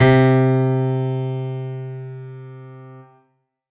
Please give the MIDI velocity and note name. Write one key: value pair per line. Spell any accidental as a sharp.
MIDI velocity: 127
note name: C3